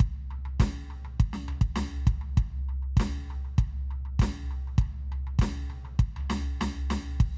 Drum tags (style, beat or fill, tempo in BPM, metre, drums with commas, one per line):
rock
beat
100 BPM
4/4
crash, snare, floor tom, kick